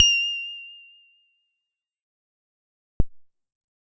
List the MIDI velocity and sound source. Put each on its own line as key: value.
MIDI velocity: 127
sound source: synthesizer